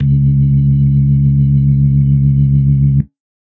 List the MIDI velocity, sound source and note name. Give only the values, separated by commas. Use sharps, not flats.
50, electronic, C#2